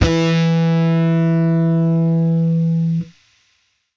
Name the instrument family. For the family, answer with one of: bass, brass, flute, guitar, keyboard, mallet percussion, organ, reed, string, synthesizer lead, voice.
bass